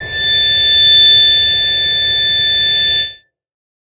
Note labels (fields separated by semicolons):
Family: bass; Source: synthesizer; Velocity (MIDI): 75